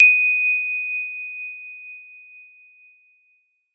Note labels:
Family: mallet percussion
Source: acoustic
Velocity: 127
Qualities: bright

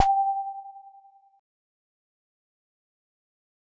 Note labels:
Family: mallet percussion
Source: acoustic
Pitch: G5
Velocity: 25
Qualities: fast decay

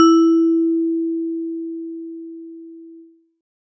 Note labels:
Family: mallet percussion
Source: acoustic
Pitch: E4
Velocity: 75

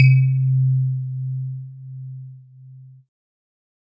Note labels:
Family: keyboard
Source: electronic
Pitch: C3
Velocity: 127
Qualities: multiphonic

